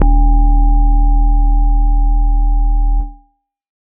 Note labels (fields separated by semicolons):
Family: keyboard; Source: electronic; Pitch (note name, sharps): D#1; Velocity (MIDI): 127